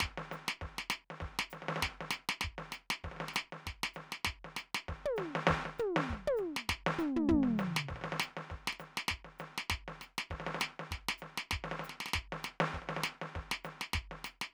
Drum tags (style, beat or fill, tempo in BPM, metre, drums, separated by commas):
New Orleans second line, beat, 99 BPM, 4/4, hi-hat pedal, snare, high tom, mid tom, floor tom, kick